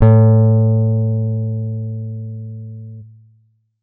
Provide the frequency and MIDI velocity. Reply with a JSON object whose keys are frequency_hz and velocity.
{"frequency_hz": 110, "velocity": 25}